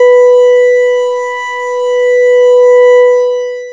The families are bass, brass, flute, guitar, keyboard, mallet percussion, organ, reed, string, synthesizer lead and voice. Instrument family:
bass